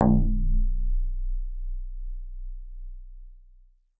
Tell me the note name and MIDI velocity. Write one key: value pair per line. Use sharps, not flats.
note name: B0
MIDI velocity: 100